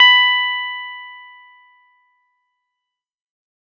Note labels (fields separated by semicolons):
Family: keyboard; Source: electronic; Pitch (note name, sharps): B5; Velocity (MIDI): 127